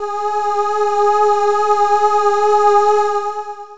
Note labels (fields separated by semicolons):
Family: voice; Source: synthesizer; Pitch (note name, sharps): G#4; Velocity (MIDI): 25; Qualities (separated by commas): distorted, long release